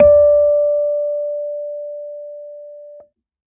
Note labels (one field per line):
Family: keyboard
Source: electronic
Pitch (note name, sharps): D5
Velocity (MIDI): 75